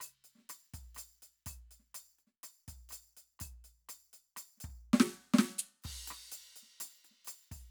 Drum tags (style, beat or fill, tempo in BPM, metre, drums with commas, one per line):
cha-cha
beat
124 BPM
4/4
crash, percussion, snare, cross-stick, kick